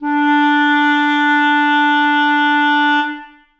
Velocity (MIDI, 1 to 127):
127